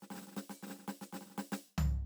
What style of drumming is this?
samba